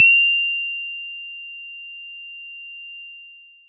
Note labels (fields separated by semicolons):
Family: mallet percussion; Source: acoustic; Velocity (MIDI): 127; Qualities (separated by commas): bright, long release